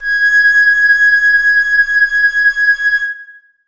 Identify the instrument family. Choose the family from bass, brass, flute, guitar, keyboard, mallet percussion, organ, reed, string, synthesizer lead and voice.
flute